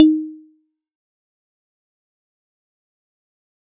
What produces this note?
acoustic mallet percussion instrument